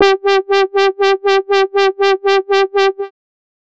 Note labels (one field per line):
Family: bass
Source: synthesizer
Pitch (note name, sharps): G4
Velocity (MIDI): 75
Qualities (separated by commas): bright, distorted, tempo-synced